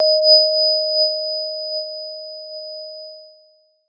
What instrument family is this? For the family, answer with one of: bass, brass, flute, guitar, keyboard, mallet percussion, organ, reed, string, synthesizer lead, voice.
keyboard